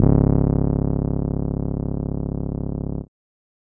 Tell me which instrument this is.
electronic keyboard